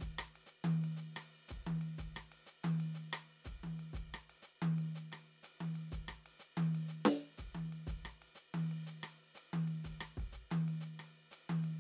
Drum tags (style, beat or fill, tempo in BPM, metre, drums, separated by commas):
Afro-Cuban bembé, beat, 122 BPM, 4/4, ride, hi-hat pedal, snare, cross-stick, high tom, kick